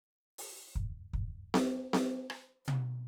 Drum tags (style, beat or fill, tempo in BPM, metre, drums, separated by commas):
reggae, fill, 78 BPM, 4/4, ride, open hi-hat, hi-hat pedal, snare, cross-stick, high tom, kick